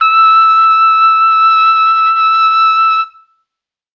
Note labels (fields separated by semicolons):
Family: brass; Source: acoustic; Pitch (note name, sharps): E6; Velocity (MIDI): 25